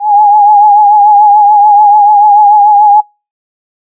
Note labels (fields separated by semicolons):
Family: flute; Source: synthesizer; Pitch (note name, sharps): G#5; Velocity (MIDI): 127